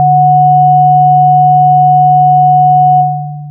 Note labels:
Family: synthesizer lead; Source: synthesizer; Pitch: D3; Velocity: 100; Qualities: long release

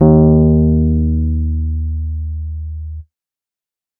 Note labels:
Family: keyboard; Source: electronic; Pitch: D#2; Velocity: 50; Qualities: distorted

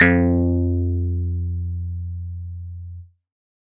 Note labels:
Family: keyboard; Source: electronic; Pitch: F2; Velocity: 50; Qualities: distorted

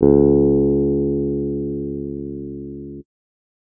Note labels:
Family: keyboard; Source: electronic; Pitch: C#2; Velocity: 50

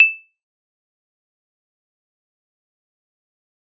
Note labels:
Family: mallet percussion; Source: acoustic; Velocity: 50; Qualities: bright, fast decay, percussive

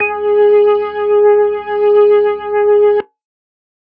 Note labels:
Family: organ; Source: electronic; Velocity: 75

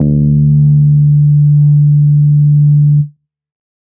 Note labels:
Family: bass; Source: synthesizer; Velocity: 127; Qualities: dark

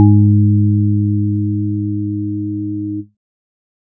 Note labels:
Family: organ; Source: electronic; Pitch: G#2; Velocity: 75; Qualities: dark

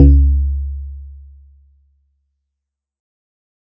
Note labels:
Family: guitar; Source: synthesizer; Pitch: C#2; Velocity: 50; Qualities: dark, fast decay

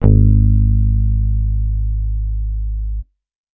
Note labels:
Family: bass; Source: electronic; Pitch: G#1; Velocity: 75

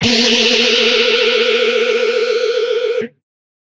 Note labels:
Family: guitar; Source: electronic; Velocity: 100; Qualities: bright, distorted

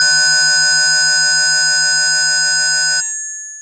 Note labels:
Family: mallet percussion; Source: electronic; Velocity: 100; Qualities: long release

